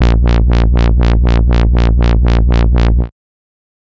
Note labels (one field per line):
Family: bass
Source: synthesizer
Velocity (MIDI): 100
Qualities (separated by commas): bright, distorted, tempo-synced